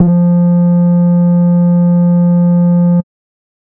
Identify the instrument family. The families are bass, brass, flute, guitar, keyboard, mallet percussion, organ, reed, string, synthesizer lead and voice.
bass